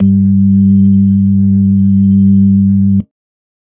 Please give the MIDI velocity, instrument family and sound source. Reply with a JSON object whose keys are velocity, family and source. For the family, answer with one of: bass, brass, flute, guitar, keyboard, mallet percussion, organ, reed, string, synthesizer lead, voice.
{"velocity": 25, "family": "organ", "source": "electronic"}